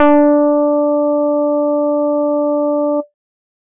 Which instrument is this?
synthesizer bass